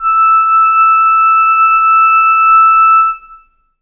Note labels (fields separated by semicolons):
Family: reed; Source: acoustic; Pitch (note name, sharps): E6; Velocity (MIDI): 25; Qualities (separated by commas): reverb